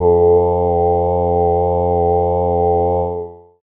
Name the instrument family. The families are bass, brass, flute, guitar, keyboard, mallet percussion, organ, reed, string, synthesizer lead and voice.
voice